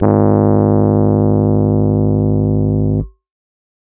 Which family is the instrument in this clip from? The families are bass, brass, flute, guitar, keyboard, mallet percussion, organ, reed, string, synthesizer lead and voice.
keyboard